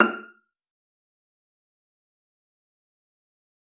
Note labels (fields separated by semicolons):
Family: string; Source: acoustic; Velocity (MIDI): 50; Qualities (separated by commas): fast decay, percussive, reverb